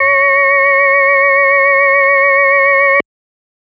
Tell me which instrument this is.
electronic organ